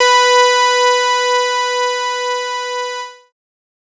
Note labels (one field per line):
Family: bass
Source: synthesizer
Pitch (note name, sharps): B4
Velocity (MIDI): 50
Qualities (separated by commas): bright, distorted